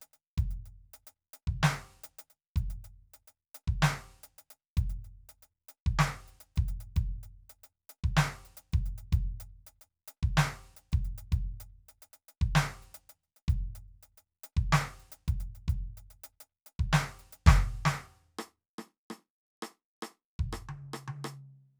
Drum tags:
Afro-Cuban rumba, beat, 110 BPM, 4/4, closed hi-hat, snare, cross-stick, high tom, kick

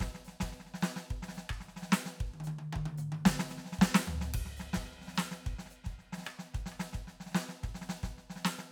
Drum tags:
Brazilian baião, beat, 110 BPM, 4/4, ride, hi-hat pedal, snare, cross-stick, high tom, mid tom, floor tom, kick

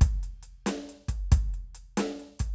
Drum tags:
rock, beat, 92 BPM, 4/4, closed hi-hat, snare, kick

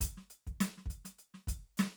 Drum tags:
funk, fill, 100 BPM, 4/4, closed hi-hat, hi-hat pedal, snare, kick

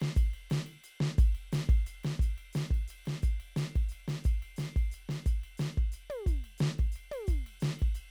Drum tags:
chacarera, beat, 118 BPM, 4/4, ride, hi-hat pedal, snare, high tom, kick

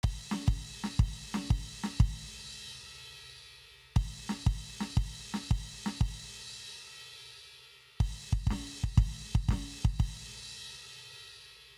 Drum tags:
rock, beat, 120 BPM, 4/4, crash, snare, kick

